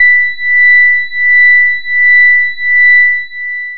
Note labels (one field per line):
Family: bass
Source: synthesizer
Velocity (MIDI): 75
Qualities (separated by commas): long release